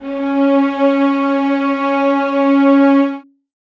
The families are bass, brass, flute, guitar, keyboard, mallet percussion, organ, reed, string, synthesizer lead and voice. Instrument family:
string